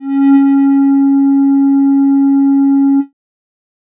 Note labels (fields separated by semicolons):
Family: bass; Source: synthesizer; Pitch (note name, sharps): C#4; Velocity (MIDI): 127; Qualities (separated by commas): dark